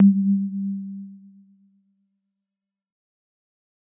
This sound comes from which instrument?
acoustic mallet percussion instrument